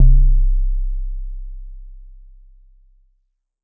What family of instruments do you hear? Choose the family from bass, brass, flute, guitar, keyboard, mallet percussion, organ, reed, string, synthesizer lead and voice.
mallet percussion